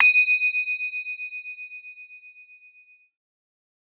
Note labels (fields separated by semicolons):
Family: mallet percussion; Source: acoustic; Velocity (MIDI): 100